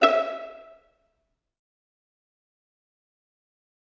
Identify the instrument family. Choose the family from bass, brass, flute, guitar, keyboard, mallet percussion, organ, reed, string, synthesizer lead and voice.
string